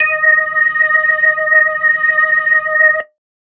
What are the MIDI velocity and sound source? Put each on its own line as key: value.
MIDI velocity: 100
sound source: electronic